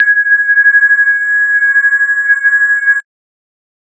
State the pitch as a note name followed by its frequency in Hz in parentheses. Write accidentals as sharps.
G#6 (1661 Hz)